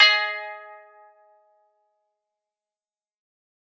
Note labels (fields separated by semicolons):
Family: guitar; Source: acoustic; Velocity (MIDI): 50; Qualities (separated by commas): fast decay, percussive, reverb